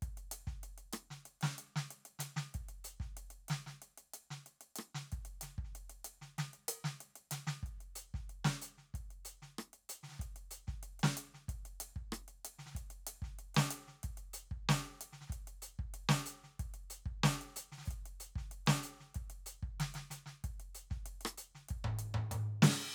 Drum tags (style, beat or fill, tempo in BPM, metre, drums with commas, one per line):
Afrobeat
beat
94 BPM
4/4
crash, closed hi-hat, hi-hat pedal, snare, cross-stick, high tom, kick